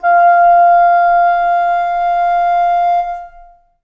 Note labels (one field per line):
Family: flute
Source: acoustic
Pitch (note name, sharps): F5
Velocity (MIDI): 50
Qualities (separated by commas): long release, reverb